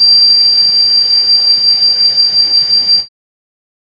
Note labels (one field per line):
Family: keyboard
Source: synthesizer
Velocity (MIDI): 25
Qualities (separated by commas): bright